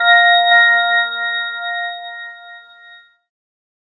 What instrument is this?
synthesizer keyboard